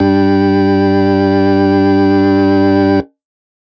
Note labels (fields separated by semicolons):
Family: organ; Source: electronic; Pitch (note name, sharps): G2; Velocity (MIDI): 100; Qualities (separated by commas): distorted